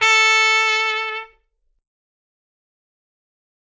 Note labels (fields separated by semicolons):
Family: brass; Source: acoustic; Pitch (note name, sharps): A4; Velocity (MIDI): 50; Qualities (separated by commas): bright, fast decay